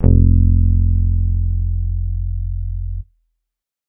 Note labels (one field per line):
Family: bass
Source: electronic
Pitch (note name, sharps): F1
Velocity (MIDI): 75